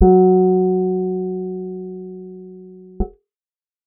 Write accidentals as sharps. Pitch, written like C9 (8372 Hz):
F#3 (185 Hz)